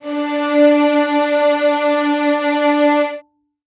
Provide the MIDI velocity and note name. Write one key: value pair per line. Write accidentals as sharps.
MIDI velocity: 75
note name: D4